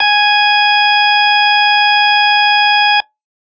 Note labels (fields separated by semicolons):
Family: organ; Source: electronic; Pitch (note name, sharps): G#5; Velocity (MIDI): 100; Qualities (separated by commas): bright